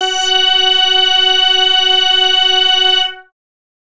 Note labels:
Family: bass; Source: synthesizer; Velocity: 127; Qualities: bright, distorted

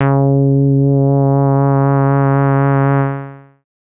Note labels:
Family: bass; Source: synthesizer; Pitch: C#3; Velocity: 50; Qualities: distorted, long release

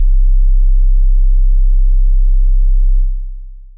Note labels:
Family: synthesizer lead; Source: synthesizer; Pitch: C1; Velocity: 25; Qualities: dark, long release

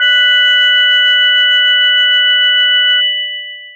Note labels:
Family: mallet percussion; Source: electronic; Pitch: B4; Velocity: 75; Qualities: long release

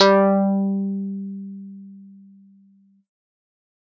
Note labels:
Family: keyboard; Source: electronic; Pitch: G3; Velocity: 100; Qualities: distorted

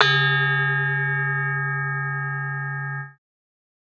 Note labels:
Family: mallet percussion; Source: acoustic; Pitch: C#3; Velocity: 50

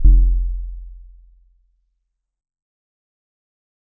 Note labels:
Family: mallet percussion; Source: acoustic; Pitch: F1; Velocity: 50; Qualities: dark, fast decay, multiphonic

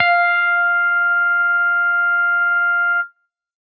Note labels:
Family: bass; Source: synthesizer; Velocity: 100

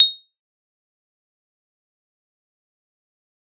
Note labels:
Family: mallet percussion; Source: acoustic; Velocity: 75; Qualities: bright, fast decay, percussive

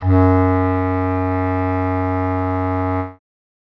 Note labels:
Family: reed; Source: acoustic; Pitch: F#2; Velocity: 100; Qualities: dark

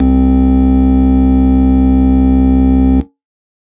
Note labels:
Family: organ; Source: electronic; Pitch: C2; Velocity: 127

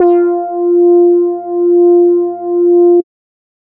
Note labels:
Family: bass; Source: synthesizer; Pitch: F4; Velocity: 100

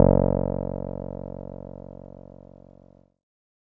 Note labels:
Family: keyboard; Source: electronic; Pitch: F#1; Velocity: 100; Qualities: dark

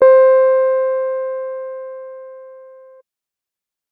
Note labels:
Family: keyboard; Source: electronic; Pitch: C5; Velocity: 50

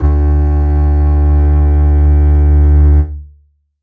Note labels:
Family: string; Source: acoustic; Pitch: D2; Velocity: 50; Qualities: reverb

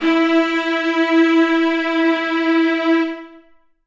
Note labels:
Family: string; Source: acoustic; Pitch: E4; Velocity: 127; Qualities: reverb

